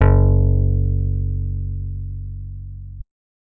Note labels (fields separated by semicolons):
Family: guitar; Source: acoustic; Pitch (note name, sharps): F#1; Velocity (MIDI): 50